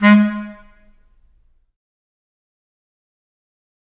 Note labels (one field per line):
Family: reed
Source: acoustic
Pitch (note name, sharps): G#3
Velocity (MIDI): 100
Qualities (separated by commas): fast decay, percussive, reverb